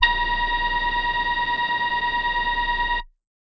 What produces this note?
synthesizer voice